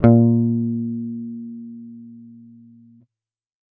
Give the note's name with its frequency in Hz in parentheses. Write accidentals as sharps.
A#2 (116.5 Hz)